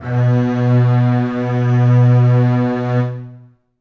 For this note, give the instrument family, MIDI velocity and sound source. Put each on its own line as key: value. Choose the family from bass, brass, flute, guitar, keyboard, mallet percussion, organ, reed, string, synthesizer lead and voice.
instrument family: string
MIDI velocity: 100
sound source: acoustic